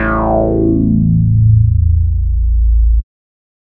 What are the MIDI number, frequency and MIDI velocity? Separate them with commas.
21, 27.5 Hz, 50